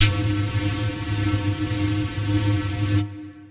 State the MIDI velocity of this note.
50